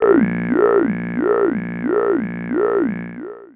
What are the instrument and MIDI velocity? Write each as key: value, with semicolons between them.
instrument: synthesizer voice; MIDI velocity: 25